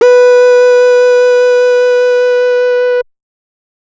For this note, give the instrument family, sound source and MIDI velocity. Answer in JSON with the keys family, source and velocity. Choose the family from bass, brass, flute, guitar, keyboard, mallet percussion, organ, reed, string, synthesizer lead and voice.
{"family": "bass", "source": "synthesizer", "velocity": 100}